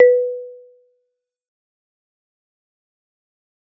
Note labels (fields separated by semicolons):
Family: mallet percussion; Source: acoustic; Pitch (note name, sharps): B4; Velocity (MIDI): 50; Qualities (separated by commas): fast decay, percussive